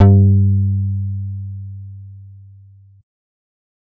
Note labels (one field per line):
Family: bass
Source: synthesizer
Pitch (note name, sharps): G2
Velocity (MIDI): 127